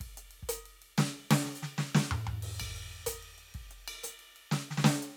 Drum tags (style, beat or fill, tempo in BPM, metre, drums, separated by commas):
rock, beat, 93 BPM, 4/4, crash, ride, ride bell, closed hi-hat, hi-hat pedal, snare, cross-stick, high tom, mid tom, floor tom, kick